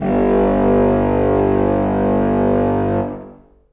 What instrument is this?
acoustic reed instrument